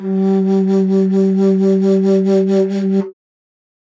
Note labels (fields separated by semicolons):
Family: flute; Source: acoustic; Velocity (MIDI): 100; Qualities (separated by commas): dark